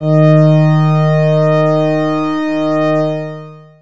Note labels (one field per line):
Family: organ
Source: electronic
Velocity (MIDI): 127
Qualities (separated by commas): distorted, long release